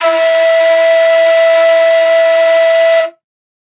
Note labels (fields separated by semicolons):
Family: flute; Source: acoustic; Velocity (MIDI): 127